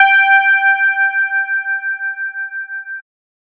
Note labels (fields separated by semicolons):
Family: bass; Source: synthesizer; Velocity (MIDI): 25